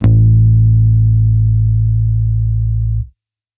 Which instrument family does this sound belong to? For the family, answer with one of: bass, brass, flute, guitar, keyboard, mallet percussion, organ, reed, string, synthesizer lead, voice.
bass